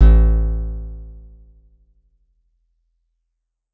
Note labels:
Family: guitar; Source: acoustic; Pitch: A1; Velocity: 127

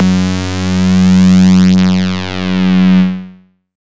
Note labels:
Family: bass; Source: synthesizer; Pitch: F#2; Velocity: 127; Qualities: bright, distorted

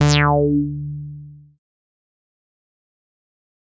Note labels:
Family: bass; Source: synthesizer; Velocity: 100; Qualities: bright, distorted, fast decay

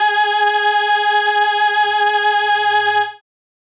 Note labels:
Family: keyboard; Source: synthesizer; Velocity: 50; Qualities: bright

